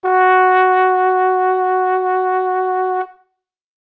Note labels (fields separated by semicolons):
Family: brass; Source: acoustic; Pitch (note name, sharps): F#4; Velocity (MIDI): 75